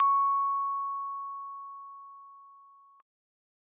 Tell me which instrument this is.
acoustic keyboard